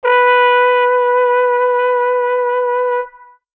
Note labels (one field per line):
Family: brass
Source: acoustic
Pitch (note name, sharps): B4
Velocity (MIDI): 25